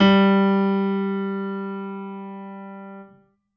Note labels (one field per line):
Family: keyboard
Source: acoustic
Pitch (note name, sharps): G3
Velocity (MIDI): 100